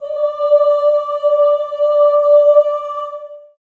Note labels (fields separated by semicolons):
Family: voice; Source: acoustic; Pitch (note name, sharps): D5; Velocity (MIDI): 127; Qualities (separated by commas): long release, reverb